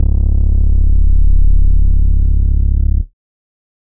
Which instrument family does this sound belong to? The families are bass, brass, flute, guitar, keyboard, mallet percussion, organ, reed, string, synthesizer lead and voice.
bass